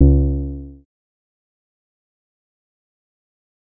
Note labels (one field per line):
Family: synthesizer lead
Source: synthesizer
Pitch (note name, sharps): C#2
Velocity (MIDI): 25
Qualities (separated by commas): fast decay